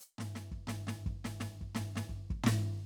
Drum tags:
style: New Orleans funk; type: fill; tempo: 84 BPM; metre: 4/4; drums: hi-hat pedal, snare, floor tom, kick

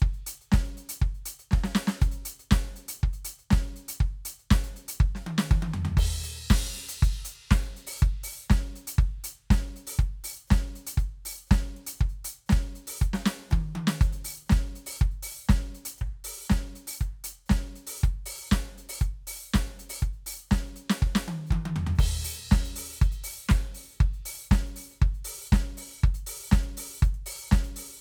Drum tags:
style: disco; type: beat; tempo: 120 BPM; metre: 4/4; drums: crash, closed hi-hat, open hi-hat, hi-hat pedal, snare, high tom, floor tom, kick

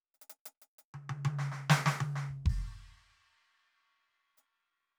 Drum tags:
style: jazz fusion; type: fill; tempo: 96 BPM; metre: 4/4; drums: crash, closed hi-hat, hi-hat pedal, snare, high tom, kick

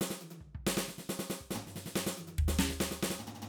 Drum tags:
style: hip-hop; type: fill; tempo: 67 BPM; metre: 4/4; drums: snare, high tom, mid tom, floor tom, kick

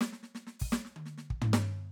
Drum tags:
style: fast funk; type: fill; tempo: 125 BPM; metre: 4/4; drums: closed hi-hat, open hi-hat, hi-hat pedal, snare, high tom, floor tom, kick

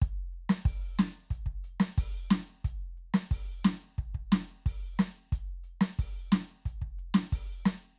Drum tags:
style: Afrobeat; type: beat; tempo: 90 BPM; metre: 4/4; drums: crash, closed hi-hat, open hi-hat, hi-hat pedal, snare, kick

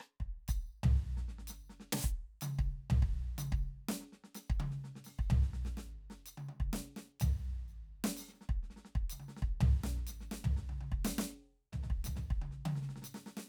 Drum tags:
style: jazz; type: beat; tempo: 125 BPM; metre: 4/4; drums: hi-hat pedal, snare, cross-stick, high tom, floor tom, kick

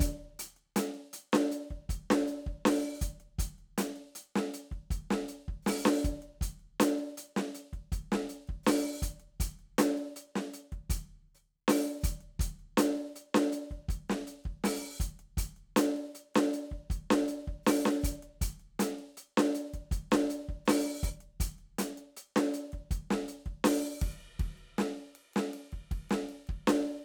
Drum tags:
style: funk; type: beat; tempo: 80 BPM; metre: 4/4; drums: ride, closed hi-hat, open hi-hat, hi-hat pedal, snare, kick

